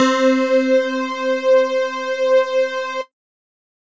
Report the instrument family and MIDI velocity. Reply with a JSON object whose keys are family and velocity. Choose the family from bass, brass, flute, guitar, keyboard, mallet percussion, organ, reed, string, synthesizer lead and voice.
{"family": "mallet percussion", "velocity": 75}